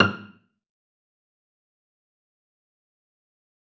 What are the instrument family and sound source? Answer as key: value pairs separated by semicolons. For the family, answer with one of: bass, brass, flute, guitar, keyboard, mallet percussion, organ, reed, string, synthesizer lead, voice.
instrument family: string; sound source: acoustic